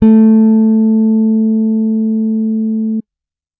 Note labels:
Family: bass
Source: electronic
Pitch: A3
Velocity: 75

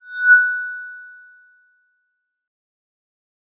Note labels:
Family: mallet percussion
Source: electronic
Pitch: F#6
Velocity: 100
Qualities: bright, fast decay

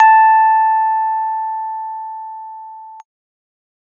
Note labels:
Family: keyboard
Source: electronic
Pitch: A5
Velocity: 75

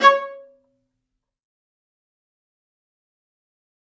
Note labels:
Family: string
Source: acoustic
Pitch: C#5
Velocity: 127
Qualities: fast decay, percussive, reverb

